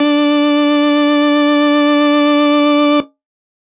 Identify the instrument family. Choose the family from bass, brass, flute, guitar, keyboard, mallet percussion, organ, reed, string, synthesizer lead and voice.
organ